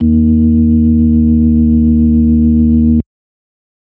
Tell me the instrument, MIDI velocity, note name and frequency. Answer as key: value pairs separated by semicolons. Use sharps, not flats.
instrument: electronic organ; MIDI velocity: 100; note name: D#2; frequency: 77.78 Hz